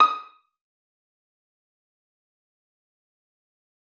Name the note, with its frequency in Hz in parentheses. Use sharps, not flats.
D#6 (1245 Hz)